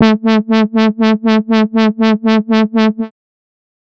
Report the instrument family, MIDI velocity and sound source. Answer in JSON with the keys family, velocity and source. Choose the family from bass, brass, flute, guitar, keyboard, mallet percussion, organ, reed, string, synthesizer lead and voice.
{"family": "bass", "velocity": 25, "source": "synthesizer"}